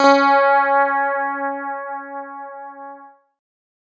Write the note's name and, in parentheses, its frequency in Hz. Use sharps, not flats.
C#4 (277.2 Hz)